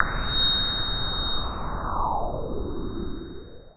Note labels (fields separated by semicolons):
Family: synthesizer lead; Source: synthesizer; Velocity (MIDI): 25; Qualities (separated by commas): long release